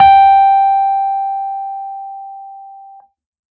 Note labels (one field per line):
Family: keyboard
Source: electronic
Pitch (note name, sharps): G5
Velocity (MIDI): 127